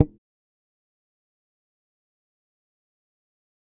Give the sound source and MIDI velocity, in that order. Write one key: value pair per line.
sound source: electronic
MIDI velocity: 25